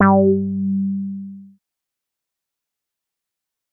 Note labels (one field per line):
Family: bass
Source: synthesizer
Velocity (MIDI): 25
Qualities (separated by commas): distorted, fast decay